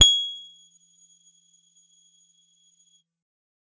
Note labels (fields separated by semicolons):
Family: guitar; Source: electronic; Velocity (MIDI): 100; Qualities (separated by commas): bright, percussive